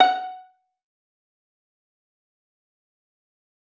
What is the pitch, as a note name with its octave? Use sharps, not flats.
F#5